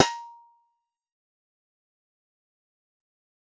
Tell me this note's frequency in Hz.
932.3 Hz